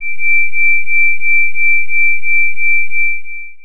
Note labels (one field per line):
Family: organ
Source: electronic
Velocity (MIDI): 25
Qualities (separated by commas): distorted, long release